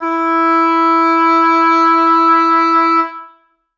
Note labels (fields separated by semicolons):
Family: reed; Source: acoustic; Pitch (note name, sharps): E4; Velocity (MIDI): 127; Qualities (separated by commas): reverb